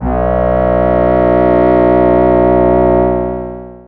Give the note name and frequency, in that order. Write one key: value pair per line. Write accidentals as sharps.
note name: B1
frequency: 61.74 Hz